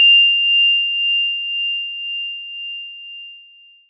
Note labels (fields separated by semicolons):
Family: mallet percussion; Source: acoustic; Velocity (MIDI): 75; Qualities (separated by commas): bright, long release